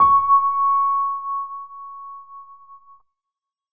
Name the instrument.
electronic keyboard